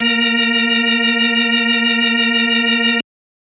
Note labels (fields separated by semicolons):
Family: organ; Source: electronic; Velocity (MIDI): 100